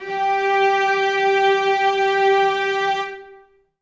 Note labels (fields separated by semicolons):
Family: string; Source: acoustic; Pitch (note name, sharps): G4; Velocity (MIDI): 75; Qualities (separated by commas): reverb